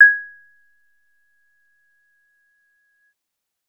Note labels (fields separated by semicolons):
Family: bass; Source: synthesizer; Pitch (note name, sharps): G#6; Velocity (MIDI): 100; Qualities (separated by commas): percussive